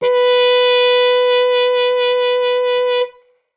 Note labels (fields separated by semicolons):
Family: brass; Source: acoustic; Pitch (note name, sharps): B4; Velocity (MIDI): 75